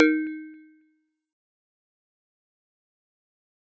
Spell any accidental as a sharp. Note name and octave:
D#4